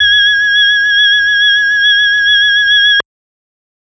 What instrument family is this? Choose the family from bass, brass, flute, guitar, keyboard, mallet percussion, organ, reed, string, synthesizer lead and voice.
organ